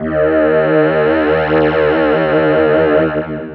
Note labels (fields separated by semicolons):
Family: voice; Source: synthesizer; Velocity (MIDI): 127; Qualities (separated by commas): distorted, long release